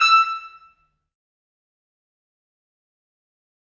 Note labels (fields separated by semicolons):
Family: brass; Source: acoustic; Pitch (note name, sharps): E6; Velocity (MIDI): 75; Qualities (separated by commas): fast decay, percussive, reverb